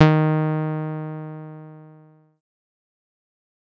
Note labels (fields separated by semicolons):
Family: bass; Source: synthesizer; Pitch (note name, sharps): D#3; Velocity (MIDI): 25; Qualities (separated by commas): distorted, fast decay